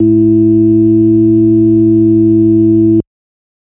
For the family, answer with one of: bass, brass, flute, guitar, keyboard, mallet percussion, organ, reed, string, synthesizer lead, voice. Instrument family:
organ